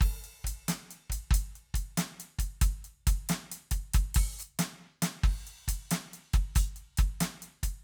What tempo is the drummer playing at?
92 BPM